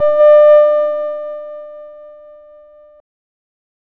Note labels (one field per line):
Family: bass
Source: synthesizer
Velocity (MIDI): 100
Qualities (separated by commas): distorted, non-linear envelope